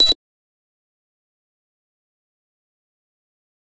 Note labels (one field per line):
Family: bass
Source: synthesizer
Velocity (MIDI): 100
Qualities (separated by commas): bright, distorted, fast decay, percussive